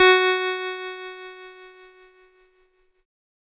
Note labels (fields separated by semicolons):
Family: keyboard; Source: electronic; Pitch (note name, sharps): F#4; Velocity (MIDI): 50; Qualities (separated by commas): bright, distorted